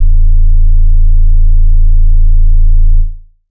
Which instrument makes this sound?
synthesizer bass